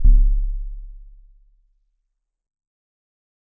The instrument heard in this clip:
acoustic mallet percussion instrument